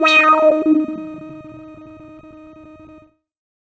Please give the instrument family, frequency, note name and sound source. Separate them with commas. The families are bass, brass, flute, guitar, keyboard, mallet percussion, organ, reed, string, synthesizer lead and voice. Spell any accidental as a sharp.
bass, 311.1 Hz, D#4, synthesizer